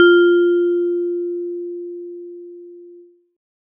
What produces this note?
acoustic mallet percussion instrument